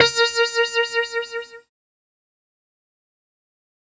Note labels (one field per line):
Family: keyboard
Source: synthesizer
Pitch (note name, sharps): A#4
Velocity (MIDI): 50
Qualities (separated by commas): distorted, fast decay